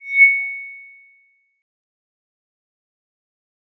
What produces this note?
electronic mallet percussion instrument